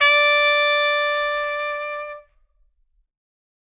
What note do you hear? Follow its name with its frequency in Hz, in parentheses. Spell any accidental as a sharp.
D5 (587.3 Hz)